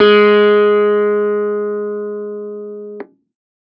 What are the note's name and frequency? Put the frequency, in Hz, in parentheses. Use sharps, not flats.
G#3 (207.7 Hz)